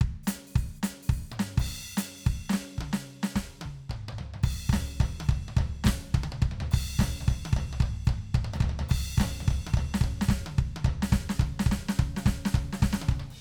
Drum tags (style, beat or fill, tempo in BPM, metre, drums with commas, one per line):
swing
beat
215 BPM
4/4
crash, ride, closed hi-hat, open hi-hat, hi-hat pedal, snare, high tom, mid tom, floor tom, kick